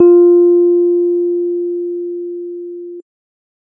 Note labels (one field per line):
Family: keyboard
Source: electronic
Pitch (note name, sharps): F4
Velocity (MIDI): 100